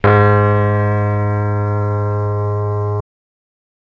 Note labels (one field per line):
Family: keyboard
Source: electronic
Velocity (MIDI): 127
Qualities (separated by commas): bright